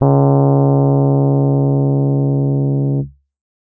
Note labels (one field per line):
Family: keyboard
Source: electronic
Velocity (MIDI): 127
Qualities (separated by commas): distorted